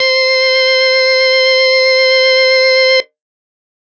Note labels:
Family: organ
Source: electronic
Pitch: C5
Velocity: 100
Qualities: distorted

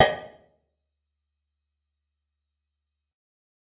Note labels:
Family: guitar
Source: electronic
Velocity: 25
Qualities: percussive, reverb

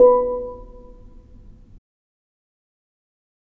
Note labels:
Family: mallet percussion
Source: acoustic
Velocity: 25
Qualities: fast decay, reverb

